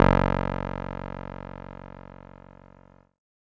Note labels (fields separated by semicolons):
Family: keyboard; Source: electronic; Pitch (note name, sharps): F#1; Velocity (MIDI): 25; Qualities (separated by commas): distorted